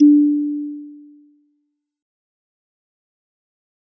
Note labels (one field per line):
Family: mallet percussion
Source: acoustic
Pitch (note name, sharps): D4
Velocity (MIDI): 50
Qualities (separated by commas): dark, fast decay